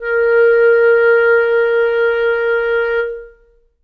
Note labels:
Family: reed; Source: acoustic; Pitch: A#4; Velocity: 25; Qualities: reverb

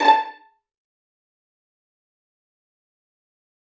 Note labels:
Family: string; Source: acoustic; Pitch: A5; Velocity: 75; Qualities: fast decay, percussive, reverb

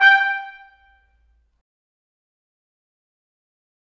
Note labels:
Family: brass; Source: acoustic; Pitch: G5; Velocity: 75; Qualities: fast decay, percussive, reverb

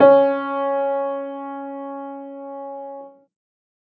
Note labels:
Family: keyboard; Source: acoustic; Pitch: C#4; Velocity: 127; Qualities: reverb

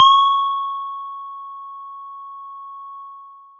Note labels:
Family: mallet percussion; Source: acoustic; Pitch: C#6; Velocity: 100; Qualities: long release

